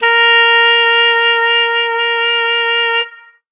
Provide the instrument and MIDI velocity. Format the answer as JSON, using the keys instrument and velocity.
{"instrument": "acoustic reed instrument", "velocity": 50}